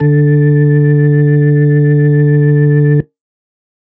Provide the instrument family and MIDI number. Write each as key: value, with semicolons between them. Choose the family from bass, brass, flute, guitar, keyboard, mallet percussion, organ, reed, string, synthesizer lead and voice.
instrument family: organ; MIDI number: 50